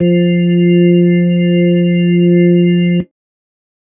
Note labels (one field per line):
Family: organ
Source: electronic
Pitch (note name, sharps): F3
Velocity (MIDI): 100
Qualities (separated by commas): dark